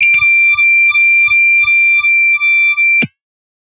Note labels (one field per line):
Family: guitar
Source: electronic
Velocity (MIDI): 25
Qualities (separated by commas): bright, distorted